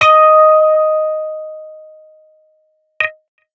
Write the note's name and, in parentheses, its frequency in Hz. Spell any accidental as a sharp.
D#5 (622.3 Hz)